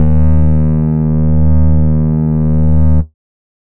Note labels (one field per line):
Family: bass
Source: synthesizer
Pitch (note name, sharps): D#2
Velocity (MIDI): 75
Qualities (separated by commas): distorted, multiphonic, tempo-synced